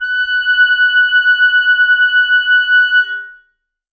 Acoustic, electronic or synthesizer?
acoustic